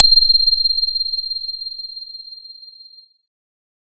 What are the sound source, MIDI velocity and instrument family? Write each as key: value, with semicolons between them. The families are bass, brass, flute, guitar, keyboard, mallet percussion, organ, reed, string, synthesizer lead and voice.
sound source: electronic; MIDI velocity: 100; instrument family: keyboard